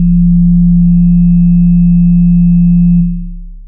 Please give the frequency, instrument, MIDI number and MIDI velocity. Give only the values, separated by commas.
34.65 Hz, synthesizer lead, 25, 100